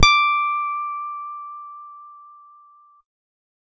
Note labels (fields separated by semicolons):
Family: guitar; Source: electronic; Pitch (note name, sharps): D6; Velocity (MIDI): 25